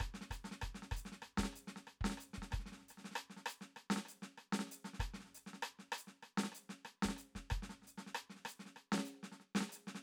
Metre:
4/4